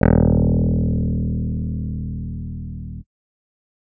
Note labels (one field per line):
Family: keyboard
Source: electronic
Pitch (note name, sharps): D#1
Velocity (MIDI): 75